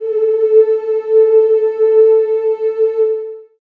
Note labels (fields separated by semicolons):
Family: voice; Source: acoustic; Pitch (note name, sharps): A4; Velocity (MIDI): 25; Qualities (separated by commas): long release, reverb